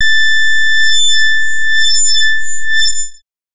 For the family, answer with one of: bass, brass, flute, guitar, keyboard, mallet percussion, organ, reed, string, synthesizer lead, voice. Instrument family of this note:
bass